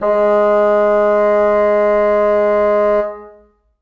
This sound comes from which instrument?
acoustic reed instrument